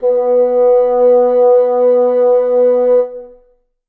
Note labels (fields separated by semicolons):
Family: reed; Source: acoustic; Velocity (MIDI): 50; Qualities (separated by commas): reverb